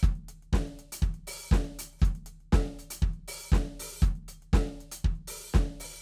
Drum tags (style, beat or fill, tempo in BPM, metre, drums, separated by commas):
disco, beat, 120 BPM, 4/4, closed hi-hat, open hi-hat, hi-hat pedal, snare, kick